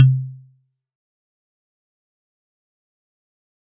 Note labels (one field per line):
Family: mallet percussion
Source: acoustic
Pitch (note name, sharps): C3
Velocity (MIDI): 100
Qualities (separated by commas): fast decay, percussive